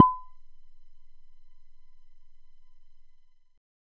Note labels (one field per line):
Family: bass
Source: synthesizer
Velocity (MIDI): 25